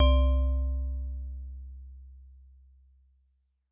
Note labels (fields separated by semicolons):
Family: mallet percussion; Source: acoustic; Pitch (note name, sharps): C2; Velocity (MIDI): 100